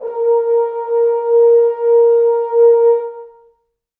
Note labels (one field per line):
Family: brass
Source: acoustic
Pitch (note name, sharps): A#4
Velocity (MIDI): 25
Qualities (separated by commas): reverb